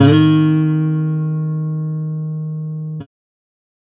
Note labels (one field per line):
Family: guitar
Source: electronic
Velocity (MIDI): 127